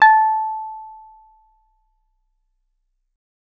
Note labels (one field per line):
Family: guitar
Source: acoustic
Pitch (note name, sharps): A5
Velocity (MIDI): 75